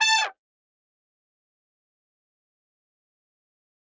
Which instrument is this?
acoustic brass instrument